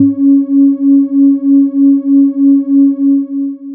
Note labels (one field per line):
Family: bass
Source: synthesizer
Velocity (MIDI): 50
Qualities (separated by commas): long release